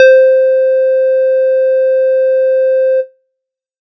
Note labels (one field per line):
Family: bass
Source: synthesizer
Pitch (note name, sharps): C5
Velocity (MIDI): 50